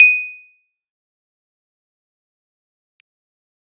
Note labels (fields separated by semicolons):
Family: keyboard; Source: electronic; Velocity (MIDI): 50; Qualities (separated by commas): bright, fast decay, percussive